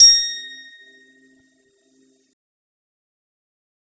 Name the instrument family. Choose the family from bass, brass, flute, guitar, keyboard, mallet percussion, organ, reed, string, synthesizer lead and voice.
guitar